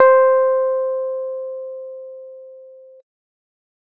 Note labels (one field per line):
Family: keyboard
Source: electronic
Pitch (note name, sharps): C5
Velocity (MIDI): 100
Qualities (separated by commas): dark